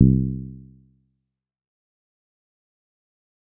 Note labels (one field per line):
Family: bass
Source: synthesizer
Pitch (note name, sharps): C2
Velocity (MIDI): 50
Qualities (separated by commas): dark, fast decay, percussive